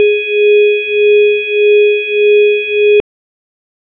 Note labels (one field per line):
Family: organ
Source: electronic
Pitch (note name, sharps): G#4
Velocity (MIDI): 25